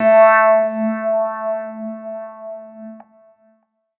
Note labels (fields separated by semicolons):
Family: keyboard; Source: electronic; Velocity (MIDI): 50